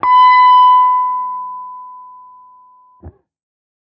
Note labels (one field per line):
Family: guitar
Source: electronic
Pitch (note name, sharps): B5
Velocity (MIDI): 127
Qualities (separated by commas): distorted, non-linear envelope